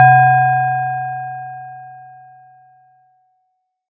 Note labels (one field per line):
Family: mallet percussion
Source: acoustic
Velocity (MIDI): 75